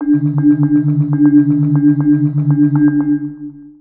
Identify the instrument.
synthesizer mallet percussion instrument